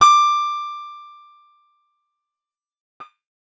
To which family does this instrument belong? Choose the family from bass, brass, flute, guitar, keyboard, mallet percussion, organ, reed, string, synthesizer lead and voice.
guitar